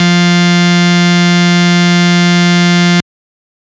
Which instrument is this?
electronic organ